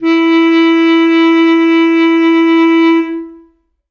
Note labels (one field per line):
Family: reed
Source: acoustic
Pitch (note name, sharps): E4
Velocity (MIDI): 100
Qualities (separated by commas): long release, reverb